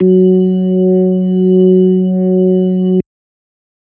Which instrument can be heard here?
electronic organ